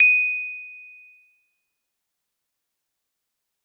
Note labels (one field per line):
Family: mallet percussion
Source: acoustic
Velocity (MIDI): 75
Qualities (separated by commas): bright, fast decay